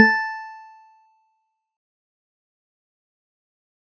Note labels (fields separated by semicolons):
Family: mallet percussion; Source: acoustic; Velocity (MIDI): 100; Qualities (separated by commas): fast decay, percussive